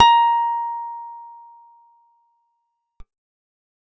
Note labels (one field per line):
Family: guitar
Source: acoustic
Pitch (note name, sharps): A#5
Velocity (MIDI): 75